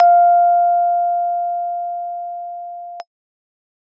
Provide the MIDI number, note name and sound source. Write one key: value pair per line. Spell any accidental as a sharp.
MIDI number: 77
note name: F5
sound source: electronic